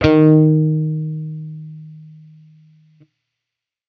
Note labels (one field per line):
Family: bass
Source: electronic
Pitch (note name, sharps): D#3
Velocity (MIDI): 127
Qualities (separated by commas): distorted